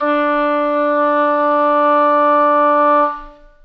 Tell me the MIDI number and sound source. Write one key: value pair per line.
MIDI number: 62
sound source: acoustic